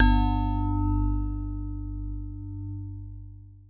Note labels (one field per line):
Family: mallet percussion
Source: acoustic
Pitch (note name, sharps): G1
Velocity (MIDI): 127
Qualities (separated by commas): long release